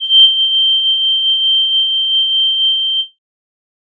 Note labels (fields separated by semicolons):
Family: flute; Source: synthesizer; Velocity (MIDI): 100; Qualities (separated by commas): bright, distorted